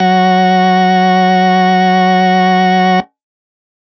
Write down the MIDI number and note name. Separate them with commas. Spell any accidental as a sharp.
54, F#3